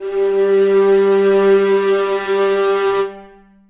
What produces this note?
acoustic string instrument